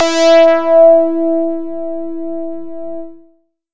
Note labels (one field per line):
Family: bass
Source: synthesizer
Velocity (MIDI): 75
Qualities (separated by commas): bright, distorted